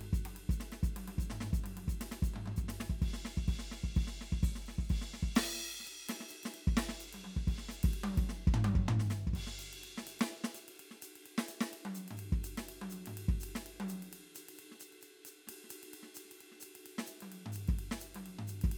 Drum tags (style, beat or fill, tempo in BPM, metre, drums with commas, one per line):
linear jazz
beat
128 BPM
4/4
crash, ride, open hi-hat, hi-hat pedal, snare, high tom, floor tom, kick